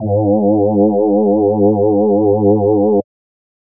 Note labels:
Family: voice; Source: synthesizer; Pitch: G#2; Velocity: 50

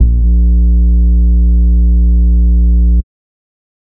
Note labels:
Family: bass; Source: synthesizer; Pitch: A#1; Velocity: 50; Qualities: dark, distorted, tempo-synced

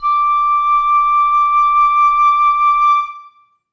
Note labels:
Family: flute; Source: acoustic; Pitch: D6; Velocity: 100; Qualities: reverb

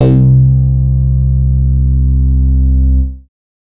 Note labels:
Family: bass; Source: synthesizer; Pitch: C2; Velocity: 100; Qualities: distorted

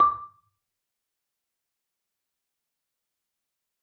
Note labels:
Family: mallet percussion; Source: acoustic; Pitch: D6; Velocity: 75; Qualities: fast decay, percussive, reverb

